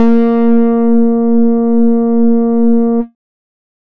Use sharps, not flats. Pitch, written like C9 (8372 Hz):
A#3 (233.1 Hz)